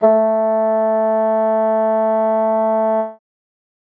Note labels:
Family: reed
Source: acoustic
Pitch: A3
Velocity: 25

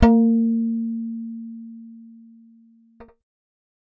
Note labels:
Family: bass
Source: synthesizer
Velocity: 75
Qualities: dark

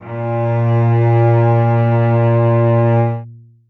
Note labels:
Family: string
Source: acoustic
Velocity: 75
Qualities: long release, reverb

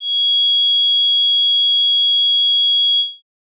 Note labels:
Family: organ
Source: electronic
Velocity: 127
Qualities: bright

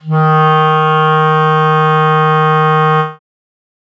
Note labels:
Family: reed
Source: acoustic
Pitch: D#3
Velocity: 127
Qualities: dark

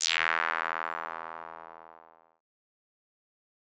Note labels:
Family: bass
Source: synthesizer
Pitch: E2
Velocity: 50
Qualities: bright, distorted, fast decay

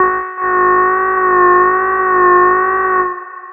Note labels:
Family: bass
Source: synthesizer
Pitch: F#4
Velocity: 100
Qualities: long release, reverb

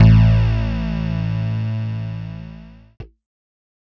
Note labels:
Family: keyboard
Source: electronic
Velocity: 100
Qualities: distorted

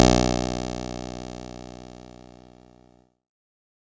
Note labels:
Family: keyboard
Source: electronic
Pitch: B1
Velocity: 50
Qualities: bright

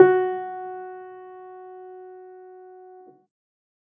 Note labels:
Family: keyboard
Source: acoustic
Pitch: F#4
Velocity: 75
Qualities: reverb

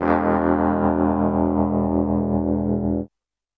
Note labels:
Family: keyboard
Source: electronic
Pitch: E1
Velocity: 127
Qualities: distorted

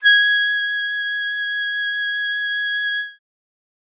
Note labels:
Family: reed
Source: acoustic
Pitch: G#6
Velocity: 25

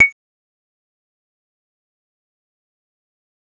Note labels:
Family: bass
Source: synthesizer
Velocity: 50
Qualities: fast decay, percussive

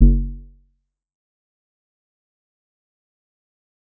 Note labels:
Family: bass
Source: synthesizer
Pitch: F#1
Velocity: 25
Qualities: dark, fast decay, percussive

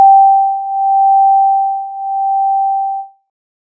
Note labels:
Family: synthesizer lead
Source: synthesizer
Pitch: G5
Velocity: 127

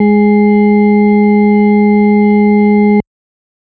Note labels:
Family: organ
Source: electronic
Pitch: G#3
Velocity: 75

